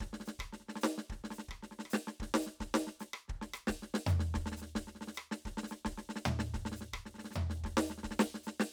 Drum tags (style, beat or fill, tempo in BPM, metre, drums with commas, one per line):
Brazilian baião
beat
110 BPM
4/4
hi-hat pedal, snare, cross-stick, floor tom, kick